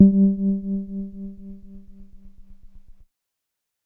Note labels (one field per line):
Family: keyboard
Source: electronic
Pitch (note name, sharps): G3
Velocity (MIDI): 50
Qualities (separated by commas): dark